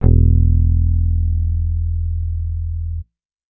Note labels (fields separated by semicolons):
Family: bass; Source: electronic; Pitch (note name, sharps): E1; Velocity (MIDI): 75